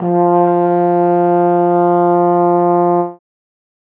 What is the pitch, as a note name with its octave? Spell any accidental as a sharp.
F3